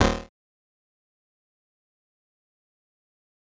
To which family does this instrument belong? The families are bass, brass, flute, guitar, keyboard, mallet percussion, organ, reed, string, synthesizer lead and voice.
bass